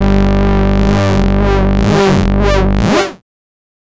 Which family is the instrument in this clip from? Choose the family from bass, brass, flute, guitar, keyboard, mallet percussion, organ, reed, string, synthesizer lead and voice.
bass